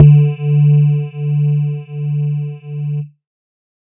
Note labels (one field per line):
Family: synthesizer lead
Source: synthesizer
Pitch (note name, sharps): D3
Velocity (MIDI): 100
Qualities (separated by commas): distorted